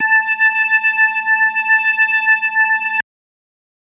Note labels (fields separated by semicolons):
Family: organ; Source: electronic; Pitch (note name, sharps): A5; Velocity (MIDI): 75; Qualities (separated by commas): distorted